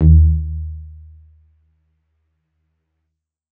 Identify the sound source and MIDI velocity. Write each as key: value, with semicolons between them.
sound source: electronic; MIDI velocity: 75